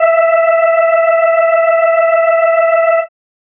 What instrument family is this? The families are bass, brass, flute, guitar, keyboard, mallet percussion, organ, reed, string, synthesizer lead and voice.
organ